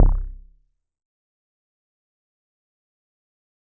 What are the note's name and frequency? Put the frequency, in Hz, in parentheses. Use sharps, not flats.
C1 (32.7 Hz)